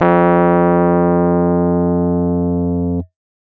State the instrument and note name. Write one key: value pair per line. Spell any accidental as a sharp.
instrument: electronic keyboard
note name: F2